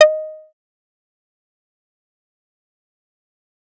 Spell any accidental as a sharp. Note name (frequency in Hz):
D#5 (622.3 Hz)